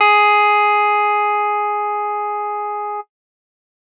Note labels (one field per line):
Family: guitar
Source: electronic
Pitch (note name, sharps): G#4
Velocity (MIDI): 127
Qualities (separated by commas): bright